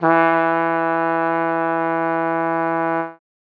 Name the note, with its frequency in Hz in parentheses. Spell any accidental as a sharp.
E3 (164.8 Hz)